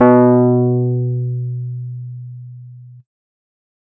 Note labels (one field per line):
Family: keyboard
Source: electronic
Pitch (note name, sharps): B2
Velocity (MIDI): 75